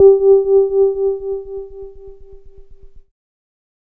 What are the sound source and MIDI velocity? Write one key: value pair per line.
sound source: electronic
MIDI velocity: 25